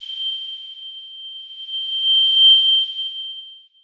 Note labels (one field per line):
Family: mallet percussion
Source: electronic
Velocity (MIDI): 50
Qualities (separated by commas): bright, long release, non-linear envelope